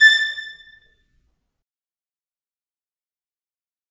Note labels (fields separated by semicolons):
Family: string; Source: acoustic; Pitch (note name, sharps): A6; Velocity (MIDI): 75; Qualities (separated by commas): bright, fast decay, percussive, reverb